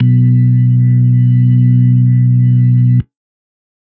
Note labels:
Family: organ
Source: electronic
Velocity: 50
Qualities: dark

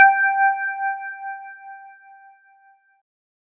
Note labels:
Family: keyboard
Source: electronic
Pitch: G5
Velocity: 50

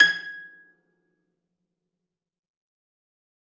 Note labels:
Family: string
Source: acoustic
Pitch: G#6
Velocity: 127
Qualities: fast decay, percussive, reverb

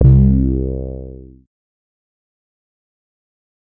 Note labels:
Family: bass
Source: synthesizer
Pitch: C2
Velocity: 50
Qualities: distorted, fast decay

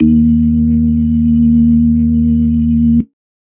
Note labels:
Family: organ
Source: electronic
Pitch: D#2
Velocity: 25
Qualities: dark

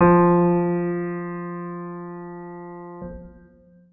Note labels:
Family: organ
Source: electronic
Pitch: F3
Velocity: 50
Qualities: reverb

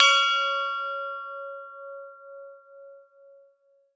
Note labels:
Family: mallet percussion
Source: acoustic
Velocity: 50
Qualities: reverb

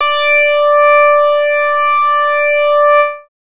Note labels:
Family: bass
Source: synthesizer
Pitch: D5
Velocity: 127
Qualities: distorted

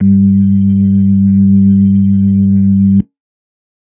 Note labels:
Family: organ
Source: electronic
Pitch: G2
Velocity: 25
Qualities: dark

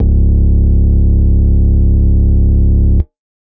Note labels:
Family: organ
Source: electronic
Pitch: C#1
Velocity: 50

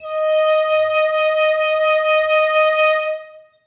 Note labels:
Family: flute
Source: acoustic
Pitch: D#5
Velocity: 25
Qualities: reverb

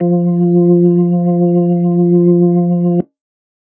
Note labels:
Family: organ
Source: electronic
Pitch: F3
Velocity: 100

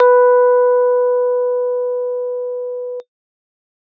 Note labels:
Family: keyboard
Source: electronic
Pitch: B4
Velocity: 75

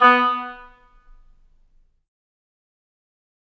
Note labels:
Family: reed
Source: acoustic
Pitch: B3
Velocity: 75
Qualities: fast decay, percussive, reverb

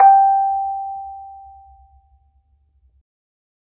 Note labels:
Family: mallet percussion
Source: acoustic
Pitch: G5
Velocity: 25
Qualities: reverb

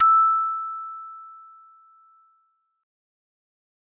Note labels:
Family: mallet percussion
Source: acoustic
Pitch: E6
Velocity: 50

